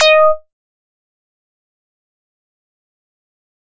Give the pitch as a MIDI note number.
75